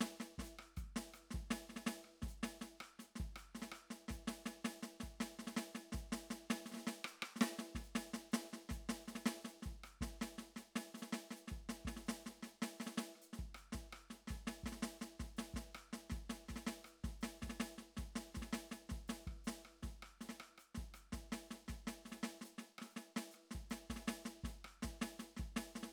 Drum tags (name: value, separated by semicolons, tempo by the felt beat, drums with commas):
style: Venezuelan merengue; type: beat; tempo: 324 eighth notes per minute; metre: 5/8; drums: hi-hat pedal, snare, cross-stick, kick